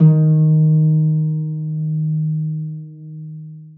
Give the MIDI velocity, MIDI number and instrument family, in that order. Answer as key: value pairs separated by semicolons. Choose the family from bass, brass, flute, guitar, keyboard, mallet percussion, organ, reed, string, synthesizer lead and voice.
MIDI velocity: 127; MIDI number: 51; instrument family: string